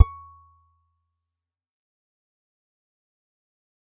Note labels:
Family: guitar; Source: acoustic; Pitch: C#6; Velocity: 100; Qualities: fast decay, percussive

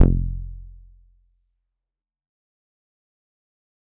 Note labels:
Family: bass; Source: synthesizer; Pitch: F1; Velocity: 25; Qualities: dark, distorted, fast decay, percussive

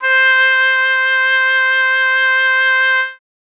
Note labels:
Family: reed; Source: acoustic; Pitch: C5; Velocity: 25

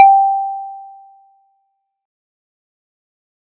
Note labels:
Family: mallet percussion; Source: acoustic; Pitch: G5; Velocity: 25; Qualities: fast decay

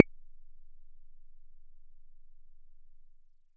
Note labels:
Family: bass; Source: synthesizer; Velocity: 127

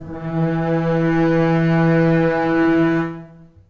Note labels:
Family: string; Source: acoustic; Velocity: 50; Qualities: long release, reverb

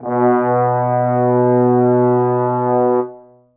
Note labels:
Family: brass; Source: acoustic; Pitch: B2; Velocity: 75; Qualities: reverb

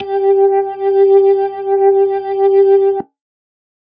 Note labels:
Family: organ; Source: electronic; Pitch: G4; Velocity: 50

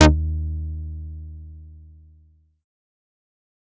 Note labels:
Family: bass; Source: synthesizer; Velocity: 25; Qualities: distorted, fast decay

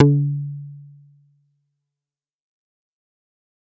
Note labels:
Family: bass; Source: synthesizer; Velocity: 25; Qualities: distorted, fast decay

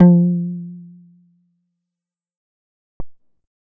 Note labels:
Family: bass; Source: synthesizer; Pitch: F3; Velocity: 75; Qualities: dark, fast decay

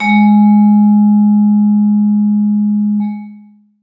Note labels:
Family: mallet percussion; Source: acoustic; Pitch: G#3; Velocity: 75; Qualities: long release, reverb

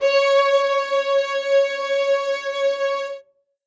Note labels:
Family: string; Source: acoustic; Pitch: C#5; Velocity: 127; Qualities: reverb

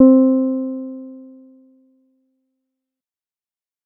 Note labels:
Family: bass; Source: synthesizer; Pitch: C4; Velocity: 50; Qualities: dark

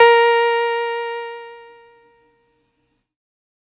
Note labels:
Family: keyboard; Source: electronic; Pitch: A#4; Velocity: 75; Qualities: distorted

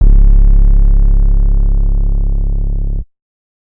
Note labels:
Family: bass; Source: synthesizer; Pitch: C#1; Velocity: 25; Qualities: distorted

